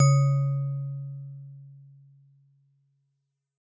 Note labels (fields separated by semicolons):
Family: mallet percussion; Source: acoustic; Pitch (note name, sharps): C#3; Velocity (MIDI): 100